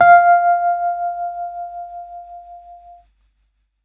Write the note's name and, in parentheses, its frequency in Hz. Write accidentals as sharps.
F5 (698.5 Hz)